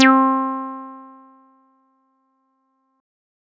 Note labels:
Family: bass; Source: synthesizer; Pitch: C4; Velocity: 127; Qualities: distorted

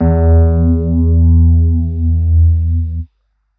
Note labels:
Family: keyboard; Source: electronic; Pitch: E2; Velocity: 75; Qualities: distorted

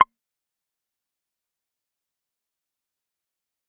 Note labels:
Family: guitar; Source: electronic; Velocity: 100; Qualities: fast decay, percussive

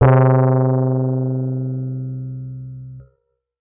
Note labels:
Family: keyboard; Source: electronic; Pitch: C3; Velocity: 100; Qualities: distorted

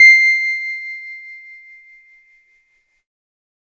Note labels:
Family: keyboard; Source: electronic; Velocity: 25

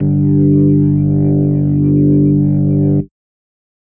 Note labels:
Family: organ; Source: electronic; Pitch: G1; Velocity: 100; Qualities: distorted

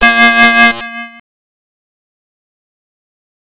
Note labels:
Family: bass; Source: synthesizer; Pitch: A#3; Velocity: 50; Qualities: bright, distorted, fast decay, multiphonic

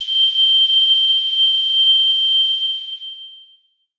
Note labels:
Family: mallet percussion; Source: electronic; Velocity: 75; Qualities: bright, long release, non-linear envelope

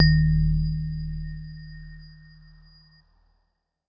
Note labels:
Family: keyboard; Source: electronic; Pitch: D#1; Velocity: 127; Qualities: dark

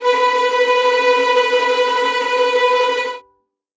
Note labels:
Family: string; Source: acoustic; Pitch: B4; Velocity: 100; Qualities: bright, non-linear envelope, reverb

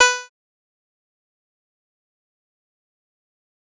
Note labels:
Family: bass; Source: synthesizer; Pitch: B4; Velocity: 75; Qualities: bright, distorted, fast decay, percussive

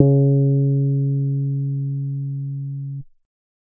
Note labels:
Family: bass; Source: synthesizer; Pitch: C#3; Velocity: 25; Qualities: dark, reverb

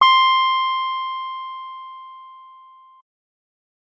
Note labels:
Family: keyboard; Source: electronic; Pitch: C6; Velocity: 75

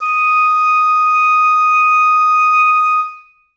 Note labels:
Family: reed; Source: acoustic; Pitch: D#6; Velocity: 50; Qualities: reverb

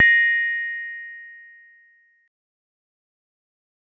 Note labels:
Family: mallet percussion; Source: acoustic; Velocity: 25; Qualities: fast decay, reverb

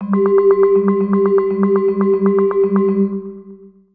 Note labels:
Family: mallet percussion; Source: synthesizer; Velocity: 127; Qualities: dark, long release, multiphonic, percussive, tempo-synced

